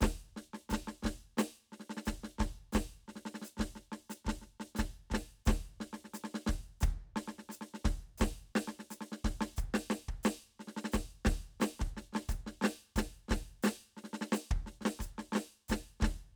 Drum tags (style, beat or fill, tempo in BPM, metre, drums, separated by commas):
march, beat, 176 BPM, 4/4, hi-hat pedal, snare, kick